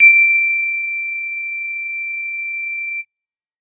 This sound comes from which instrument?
synthesizer bass